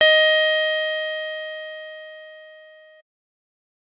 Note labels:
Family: keyboard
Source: electronic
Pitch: D#5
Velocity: 127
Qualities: bright

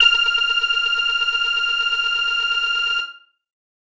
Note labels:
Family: keyboard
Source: electronic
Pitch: F6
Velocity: 100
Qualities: distorted

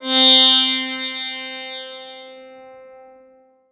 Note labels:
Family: guitar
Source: acoustic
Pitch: C4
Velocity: 100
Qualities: bright, reverb

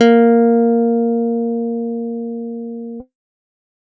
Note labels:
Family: guitar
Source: electronic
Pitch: A#3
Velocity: 25

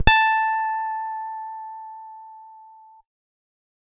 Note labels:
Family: guitar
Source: electronic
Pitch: A5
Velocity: 127

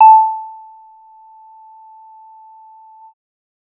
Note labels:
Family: bass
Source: synthesizer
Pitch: A5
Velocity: 127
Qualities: percussive

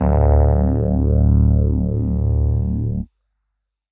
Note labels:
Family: keyboard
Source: electronic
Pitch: D1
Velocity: 100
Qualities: distorted

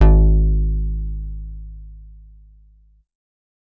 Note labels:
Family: bass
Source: synthesizer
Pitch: G#1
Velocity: 25

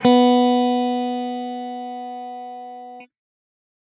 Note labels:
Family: guitar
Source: electronic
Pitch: B3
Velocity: 50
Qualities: distorted

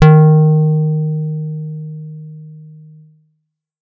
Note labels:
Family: guitar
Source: electronic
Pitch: D#3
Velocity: 50

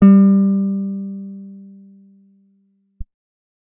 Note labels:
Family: guitar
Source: acoustic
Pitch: G3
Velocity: 25

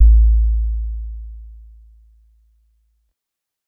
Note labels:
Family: mallet percussion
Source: acoustic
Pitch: A1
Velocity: 25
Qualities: dark, non-linear envelope

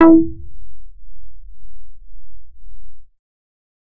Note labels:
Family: bass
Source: synthesizer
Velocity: 75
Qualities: distorted

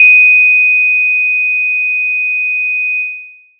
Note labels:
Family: mallet percussion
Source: acoustic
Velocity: 127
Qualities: bright

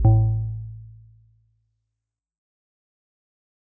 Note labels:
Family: mallet percussion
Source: acoustic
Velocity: 50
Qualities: dark, fast decay, multiphonic

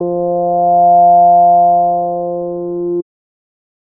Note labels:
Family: bass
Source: synthesizer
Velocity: 75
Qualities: distorted

